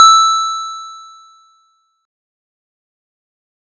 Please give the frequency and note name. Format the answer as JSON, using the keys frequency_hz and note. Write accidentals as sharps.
{"frequency_hz": 1319, "note": "E6"}